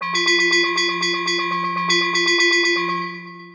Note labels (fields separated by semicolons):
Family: mallet percussion; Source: synthesizer; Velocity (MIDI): 25; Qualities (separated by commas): long release, multiphonic, tempo-synced